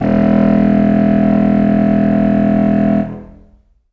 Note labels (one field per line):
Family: reed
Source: acoustic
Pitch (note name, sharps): E1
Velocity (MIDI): 75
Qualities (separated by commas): long release, reverb